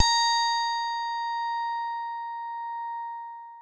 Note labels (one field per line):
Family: guitar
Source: synthesizer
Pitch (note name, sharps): A#5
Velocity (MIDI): 127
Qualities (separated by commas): bright, long release